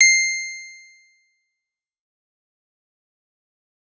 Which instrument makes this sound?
electronic guitar